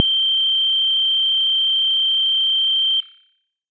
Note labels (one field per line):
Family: bass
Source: synthesizer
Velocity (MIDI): 127